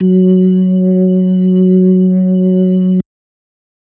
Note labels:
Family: organ; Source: electronic; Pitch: F#3; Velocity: 100

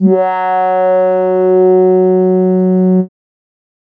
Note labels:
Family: keyboard; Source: synthesizer; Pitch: F#3; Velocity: 100

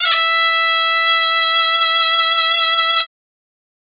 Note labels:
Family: reed; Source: acoustic; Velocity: 100; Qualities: bright, reverb

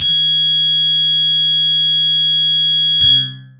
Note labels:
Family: guitar; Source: electronic; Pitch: G#6; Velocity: 75; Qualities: long release

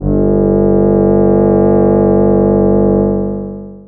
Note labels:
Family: voice; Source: synthesizer; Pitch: G1; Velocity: 75; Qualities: distorted, long release

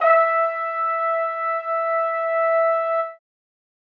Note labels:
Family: brass; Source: acoustic; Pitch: E5; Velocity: 50; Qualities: reverb

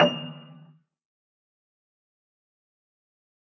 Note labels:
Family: keyboard; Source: acoustic; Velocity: 25; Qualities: fast decay, percussive, reverb

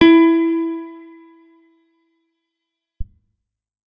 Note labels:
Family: guitar; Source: electronic; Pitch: E4; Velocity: 50; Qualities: reverb

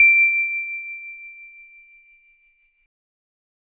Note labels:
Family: keyboard; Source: electronic; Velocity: 127; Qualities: bright

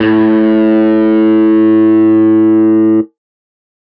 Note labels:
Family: guitar; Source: electronic; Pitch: A2; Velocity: 127; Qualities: distorted

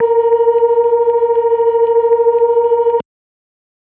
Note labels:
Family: organ; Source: electronic; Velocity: 100

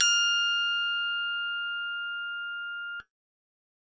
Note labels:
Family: keyboard; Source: electronic; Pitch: F6; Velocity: 25

